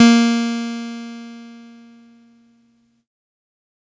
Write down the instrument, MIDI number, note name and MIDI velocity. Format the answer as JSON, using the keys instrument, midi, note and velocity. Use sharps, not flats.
{"instrument": "electronic keyboard", "midi": 58, "note": "A#3", "velocity": 100}